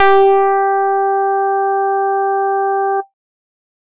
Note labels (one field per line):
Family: bass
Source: synthesizer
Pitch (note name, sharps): G4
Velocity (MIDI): 100